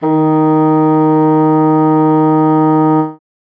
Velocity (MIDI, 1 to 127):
50